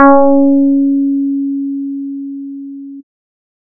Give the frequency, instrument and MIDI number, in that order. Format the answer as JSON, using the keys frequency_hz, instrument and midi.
{"frequency_hz": 277.2, "instrument": "synthesizer bass", "midi": 61}